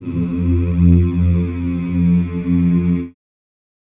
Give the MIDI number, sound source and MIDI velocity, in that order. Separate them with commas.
41, acoustic, 127